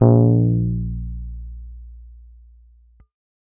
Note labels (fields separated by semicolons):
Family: keyboard; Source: electronic; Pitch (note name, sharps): A#1; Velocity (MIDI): 127